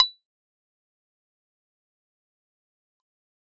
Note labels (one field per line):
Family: keyboard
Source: electronic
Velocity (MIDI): 100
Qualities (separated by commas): fast decay, percussive